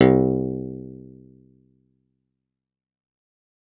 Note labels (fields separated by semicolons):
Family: guitar; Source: acoustic; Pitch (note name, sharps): C2; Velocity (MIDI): 100; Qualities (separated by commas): fast decay, reverb